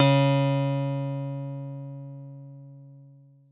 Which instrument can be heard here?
synthesizer guitar